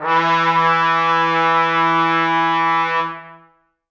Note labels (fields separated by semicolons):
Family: brass; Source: acoustic; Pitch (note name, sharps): E3; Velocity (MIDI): 127; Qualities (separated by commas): reverb